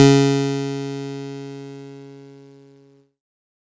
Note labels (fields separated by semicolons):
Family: keyboard; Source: electronic; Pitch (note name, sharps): C#3; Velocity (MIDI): 75; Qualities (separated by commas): bright, distorted